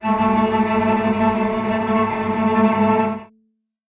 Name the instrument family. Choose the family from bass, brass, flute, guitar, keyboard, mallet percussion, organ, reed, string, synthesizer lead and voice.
string